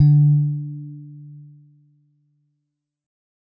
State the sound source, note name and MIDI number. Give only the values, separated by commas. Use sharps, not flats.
acoustic, D3, 50